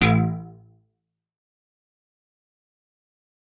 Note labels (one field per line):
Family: guitar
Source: electronic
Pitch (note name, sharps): A1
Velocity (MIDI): 50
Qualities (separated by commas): fast decay, percussive